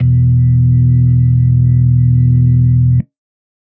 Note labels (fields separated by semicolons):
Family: organ; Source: electronic; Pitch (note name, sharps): E1; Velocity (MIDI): 50; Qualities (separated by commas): dark